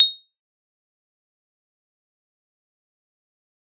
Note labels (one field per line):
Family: mallet percussion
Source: acoustic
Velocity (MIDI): 127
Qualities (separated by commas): bright, fast decay, percussive